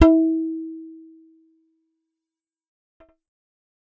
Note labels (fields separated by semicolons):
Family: bass; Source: synthesizer; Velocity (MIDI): 127; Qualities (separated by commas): fast decay